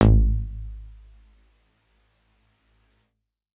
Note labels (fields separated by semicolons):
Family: keyboard; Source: electronic; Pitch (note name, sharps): G#1; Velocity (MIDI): 127